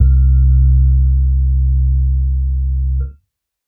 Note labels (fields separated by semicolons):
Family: keyboard; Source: electronic; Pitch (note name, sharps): C2; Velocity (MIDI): 50; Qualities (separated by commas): dark